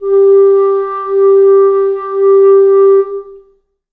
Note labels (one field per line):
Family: reed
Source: acoustic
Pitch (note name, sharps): G4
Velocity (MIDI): 25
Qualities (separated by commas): long release, reverb